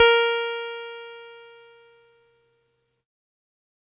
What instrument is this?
electronic keyboard